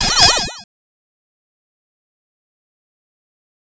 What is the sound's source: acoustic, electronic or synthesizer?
synthesizer